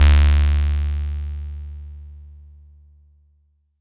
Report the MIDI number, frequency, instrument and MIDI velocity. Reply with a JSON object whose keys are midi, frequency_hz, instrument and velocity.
{"midi": 38, "frequency_hz": 73.42, "instrument": "synthesizer bass", "velocity": 50}